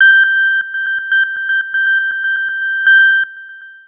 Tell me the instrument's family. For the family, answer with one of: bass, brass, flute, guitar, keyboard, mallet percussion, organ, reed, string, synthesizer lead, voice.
synthesizer lead